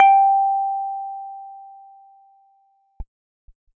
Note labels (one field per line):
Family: keyboard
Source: electronic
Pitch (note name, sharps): G5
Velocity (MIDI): 75